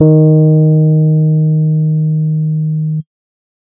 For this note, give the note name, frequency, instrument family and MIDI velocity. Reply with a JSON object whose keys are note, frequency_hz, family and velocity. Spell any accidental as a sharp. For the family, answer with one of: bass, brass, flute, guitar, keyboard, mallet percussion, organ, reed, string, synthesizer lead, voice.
{"note": "D#3", "frequency_hz": 155.6, "family": "keyboard", "velocity": 100}